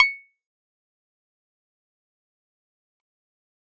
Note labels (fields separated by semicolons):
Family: keyboard; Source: electronic; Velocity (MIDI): 75; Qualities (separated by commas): fast decay, percussive